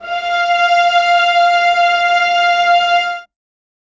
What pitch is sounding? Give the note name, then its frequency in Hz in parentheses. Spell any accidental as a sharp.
F5 (698.5 Hz)